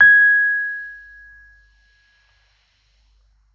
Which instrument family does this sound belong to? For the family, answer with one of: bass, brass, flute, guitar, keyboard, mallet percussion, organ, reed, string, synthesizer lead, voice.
keyboard